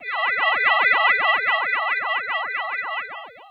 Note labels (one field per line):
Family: voice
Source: synthesizer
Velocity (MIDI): 25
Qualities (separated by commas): bright, distorted, long release